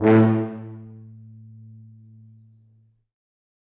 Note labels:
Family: brass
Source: acoustic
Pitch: A2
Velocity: 50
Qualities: reverb

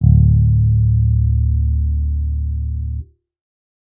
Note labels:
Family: bass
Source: electronic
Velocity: 50

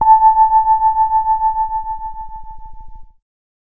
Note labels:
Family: keyboard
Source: electronic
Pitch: A5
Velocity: 50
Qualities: dark

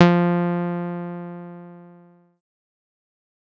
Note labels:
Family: bass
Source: synthesizer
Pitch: F3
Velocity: 25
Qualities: distorted, fast decay

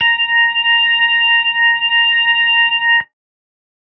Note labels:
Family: organ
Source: electronic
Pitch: A#5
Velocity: 25

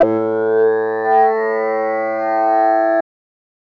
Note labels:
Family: voice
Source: synthesizer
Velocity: 50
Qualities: distorted

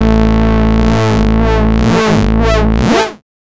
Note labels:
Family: bass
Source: synthesizer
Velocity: 127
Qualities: distorted, non-linear envelope

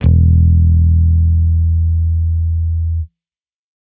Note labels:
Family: bass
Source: electronic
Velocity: 100

